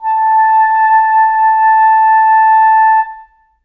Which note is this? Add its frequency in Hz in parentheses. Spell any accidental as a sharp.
A5 (880 Hz)